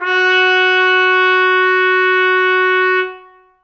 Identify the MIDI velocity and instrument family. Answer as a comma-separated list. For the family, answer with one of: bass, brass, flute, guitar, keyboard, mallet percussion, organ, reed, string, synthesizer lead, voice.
100, brass